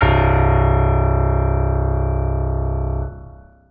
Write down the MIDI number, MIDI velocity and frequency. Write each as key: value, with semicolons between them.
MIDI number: 24; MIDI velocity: 75; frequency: 32.7 Hz